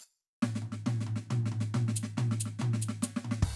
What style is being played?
hip-hop